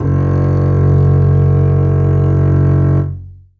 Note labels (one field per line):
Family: string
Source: acoustic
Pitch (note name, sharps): F#1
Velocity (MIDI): 100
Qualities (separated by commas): long release, reverb